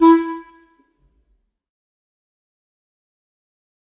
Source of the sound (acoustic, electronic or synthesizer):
acoustic